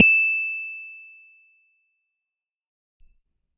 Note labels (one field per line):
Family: keyboard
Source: electronic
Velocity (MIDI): 100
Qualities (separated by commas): fast decay